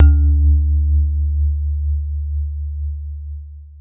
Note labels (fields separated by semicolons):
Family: mallet percussion; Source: acoustic; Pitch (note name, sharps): D2; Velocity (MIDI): 127; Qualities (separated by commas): long release